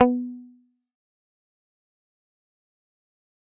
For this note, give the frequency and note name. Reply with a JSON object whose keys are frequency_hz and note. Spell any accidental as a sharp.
{"frequency_hz": 246.9, "note": "B3"}